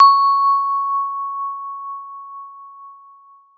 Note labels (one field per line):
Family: mallet percussion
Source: acoustic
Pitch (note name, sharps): C#6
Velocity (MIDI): 127